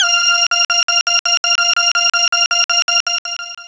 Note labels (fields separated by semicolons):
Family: synthesizer lead; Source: synthesizer; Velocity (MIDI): 75; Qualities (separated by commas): long release